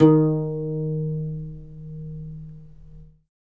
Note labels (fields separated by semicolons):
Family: guitar; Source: acoustic; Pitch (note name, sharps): D#3; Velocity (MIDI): 25; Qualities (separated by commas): reverb